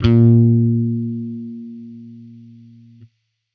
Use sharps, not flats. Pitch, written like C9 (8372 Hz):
A#2 (116.5 Hz)